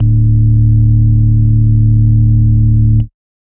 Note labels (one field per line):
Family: organ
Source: electronic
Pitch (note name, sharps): D1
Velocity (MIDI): 100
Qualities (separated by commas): dark